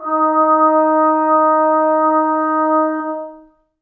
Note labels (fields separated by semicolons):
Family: brass; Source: acoustic; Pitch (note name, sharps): D#4; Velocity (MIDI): 25; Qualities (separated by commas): long release, reverb